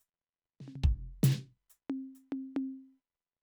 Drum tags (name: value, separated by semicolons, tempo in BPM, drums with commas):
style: half-time rock; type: fill; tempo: 140 BPM; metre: 4/4; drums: closed hi-hat, hi-hat pedal, snare, high tom, floor tom, kick